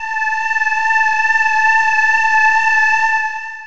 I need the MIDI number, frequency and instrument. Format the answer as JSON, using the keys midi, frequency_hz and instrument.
{"midi": 81, "frequency_hz": 880, "instrument": "synthesizer voice"}